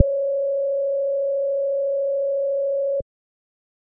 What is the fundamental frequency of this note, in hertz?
554.4 Hz